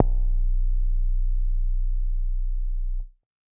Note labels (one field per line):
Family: bass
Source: synthesizer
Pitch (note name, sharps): B0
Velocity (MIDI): 127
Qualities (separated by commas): distorted